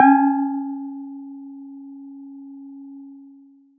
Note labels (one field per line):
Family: mallet percussion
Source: acoustic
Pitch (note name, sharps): C#4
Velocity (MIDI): 75